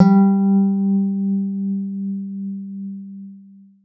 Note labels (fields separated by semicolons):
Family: guitar; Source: electronic; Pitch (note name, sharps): G3; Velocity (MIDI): 100; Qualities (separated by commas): long release, reverb